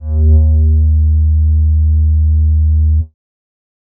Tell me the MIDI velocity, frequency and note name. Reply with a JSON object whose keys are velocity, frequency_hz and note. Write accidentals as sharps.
{"velocity": 75, "frequency_hz": 77.78, "note": "D#2"}